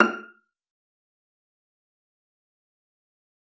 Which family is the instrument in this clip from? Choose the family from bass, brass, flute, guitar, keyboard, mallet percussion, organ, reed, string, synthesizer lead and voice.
string